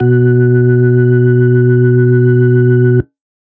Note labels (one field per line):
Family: organ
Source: electronic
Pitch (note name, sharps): B2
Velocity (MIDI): 100